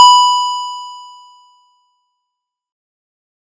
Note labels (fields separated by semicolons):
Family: keyboard; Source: electronic; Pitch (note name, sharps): B5; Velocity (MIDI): 75; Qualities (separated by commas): distorted, fast decay